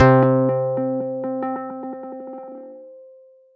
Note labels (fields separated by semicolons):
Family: guitar; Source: electronic; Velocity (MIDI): 127